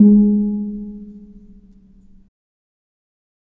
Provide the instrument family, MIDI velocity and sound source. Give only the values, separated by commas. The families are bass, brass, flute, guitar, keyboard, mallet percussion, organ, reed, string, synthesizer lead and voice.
mallet percussion, 25, acoustic